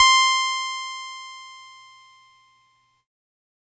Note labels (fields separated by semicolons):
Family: keyboard; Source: electronic; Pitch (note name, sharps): C6; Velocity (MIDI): 50; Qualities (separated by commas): bright, distorted